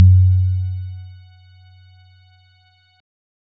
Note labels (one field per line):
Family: keyboard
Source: electronic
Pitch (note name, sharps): F#2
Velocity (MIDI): 100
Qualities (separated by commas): dark